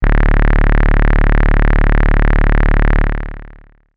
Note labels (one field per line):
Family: bass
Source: synthesizer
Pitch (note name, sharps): D1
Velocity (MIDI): 25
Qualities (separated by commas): bright, distorted, long release